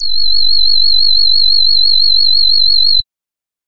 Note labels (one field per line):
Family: voice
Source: synthesizer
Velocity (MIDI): 25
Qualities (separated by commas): bright